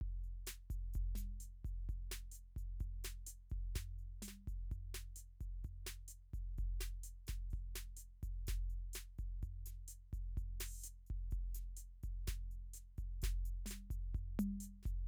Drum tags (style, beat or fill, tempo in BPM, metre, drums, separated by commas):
bossa nova, beat, 127 BPM, 4/4, closed hi-hat, open hi-hat, hi-hat pedal, snare, mid tom, kick